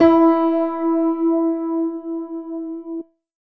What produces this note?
electronic keyboard